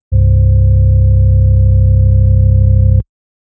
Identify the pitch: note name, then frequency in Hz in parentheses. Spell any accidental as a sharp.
C1 (32.7 Hz)